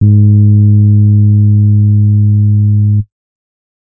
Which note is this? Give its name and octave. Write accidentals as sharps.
G#2